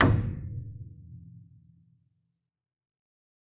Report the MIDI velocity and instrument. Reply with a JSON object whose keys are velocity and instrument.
{"velocity": 25, "instrument": "acoustic keyboard"}